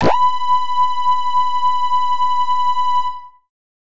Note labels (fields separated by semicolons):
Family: bass; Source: synthesizer; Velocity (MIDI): 25; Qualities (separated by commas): distorted